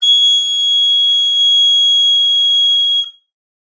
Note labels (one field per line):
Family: flute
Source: acoustic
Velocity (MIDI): 127